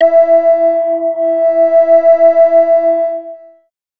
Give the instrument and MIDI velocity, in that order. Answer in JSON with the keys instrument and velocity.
{"instrument": "synthesizer bass", "velocity": 25}